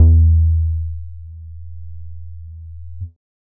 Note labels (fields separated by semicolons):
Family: bass; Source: synthesizer; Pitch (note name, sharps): E2; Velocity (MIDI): 25